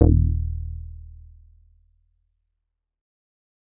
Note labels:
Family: bass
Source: synthesizer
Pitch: D#1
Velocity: 50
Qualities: dark, distorted

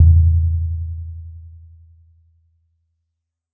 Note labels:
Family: mallet percussion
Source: acoustic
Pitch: E2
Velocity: 75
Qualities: dark, reverb

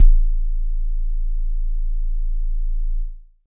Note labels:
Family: keyboard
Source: electronic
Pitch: A0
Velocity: 50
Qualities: dark

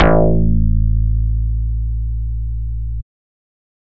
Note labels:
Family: bass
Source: synthesizer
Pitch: A1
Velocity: 75

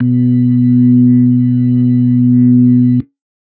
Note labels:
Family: organ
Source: electronic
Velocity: 100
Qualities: dark

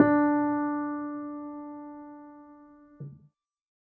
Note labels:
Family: keyboard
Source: acoustic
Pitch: D4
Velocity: 25

